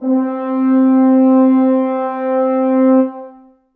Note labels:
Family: brass; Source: acoustic; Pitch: C4; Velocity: 100; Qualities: dark, long release, reverb

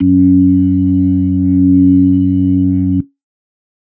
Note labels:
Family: organ; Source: electronic; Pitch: F#2; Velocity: 100; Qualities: dark

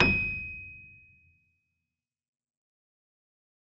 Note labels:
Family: keyboard; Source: acoustic; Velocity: 100; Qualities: reverb

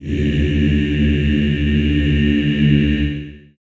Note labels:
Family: voice; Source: acoustic; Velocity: 100; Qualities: long release, reverb

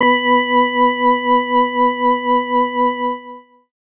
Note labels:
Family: organ; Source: electronic; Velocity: 50; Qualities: distorted

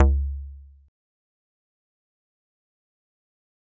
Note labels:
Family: mallet percussion; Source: acoustic; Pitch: C#2; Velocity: 25; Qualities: fast decay, percussive

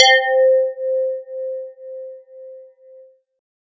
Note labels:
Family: guitar; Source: synthesizer; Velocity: 127

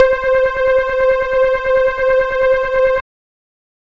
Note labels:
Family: bass; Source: synthesizer; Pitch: C5; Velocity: 127; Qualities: dark

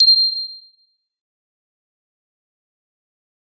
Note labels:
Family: mallet percussion; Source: acoustic; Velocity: 127; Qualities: bright, fast decay, percussive

